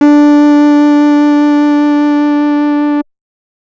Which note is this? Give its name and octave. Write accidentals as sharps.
D4